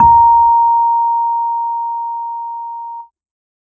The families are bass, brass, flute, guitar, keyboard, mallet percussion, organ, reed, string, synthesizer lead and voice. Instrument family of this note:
keyboard